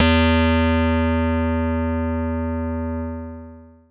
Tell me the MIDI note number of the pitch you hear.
40